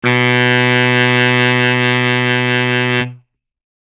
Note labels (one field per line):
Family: reed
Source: acoustic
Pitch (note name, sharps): B2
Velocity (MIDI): 100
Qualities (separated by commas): bright